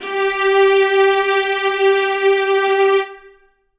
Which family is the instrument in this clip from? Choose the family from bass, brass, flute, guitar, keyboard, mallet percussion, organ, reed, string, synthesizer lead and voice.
string